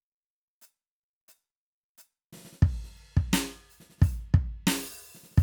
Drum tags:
rock
beat
88 BPM
4/4
crash, closed hi-hat, open hi-hat, hi-hat pedal, snare, kick

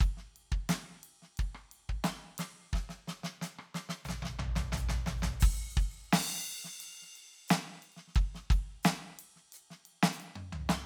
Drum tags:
rock
beat
88 BPM
4/4
crash, ride, open hi-hat, hi-hat pedal, snare, cross-stick, high tom, mid tom, floor tom, kick

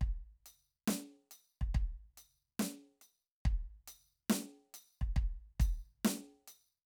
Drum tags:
hip-hop
beat
70 BPM
4/4
crash, closed hi-hat, snare, kick

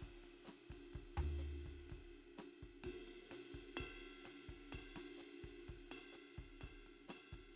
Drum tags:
bossa nova
beat
127 BPM
4/4
ride, ride bell, hi-hat pedal, snare, cross-stick, floor tom, kick

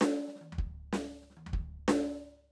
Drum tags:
funk
fill
95 BPM
4/4
hi-hat pedal, snare, high tom, floor tom, kick

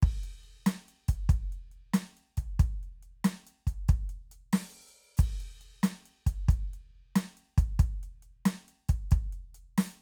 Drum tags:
rock
beat
92 BPM
4/4
crash, closed hi-hat, open hi-hat, hi-hat pedal, snare, kick

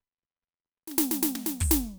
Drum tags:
gospel
fill
120 BPM
4/4
open hi-hat, hi-hat pedal, snare, kick

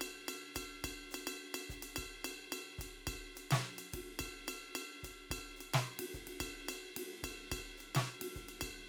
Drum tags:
ijexá
beat
108 BPM
4/4
ride, ride bell, hi-hat pedal, snare, kick

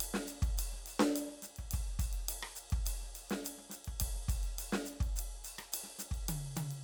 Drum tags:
Afro-Cuban
beat
105 BPM
4/4
ride, closed hi-hat, hi-hat pedal, snare, cross-stick, high tom, kick

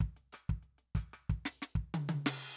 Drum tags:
Afrobeat
beat
94 BPM
4/4
crash, closed hi-hat, snare, cross-stick, high tom, kick

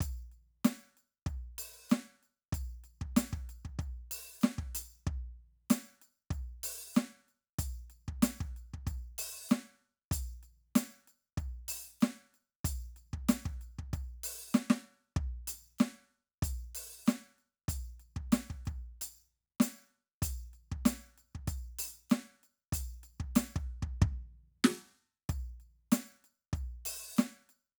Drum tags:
funk
beat
95 BPM
4/4
percussion, snare, kick

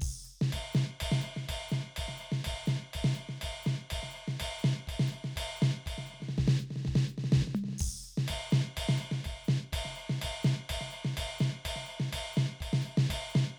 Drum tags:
calypso
beat
124 BPM
4/4
crash, ride, ride bell, hi-hat pedal, snare, mid tom, kick

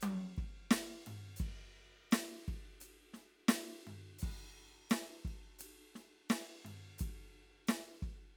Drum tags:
rock
beat
86 BPM
4/4
crash, ride, hi-hat pedal, snare, high tom, floor tom, kick

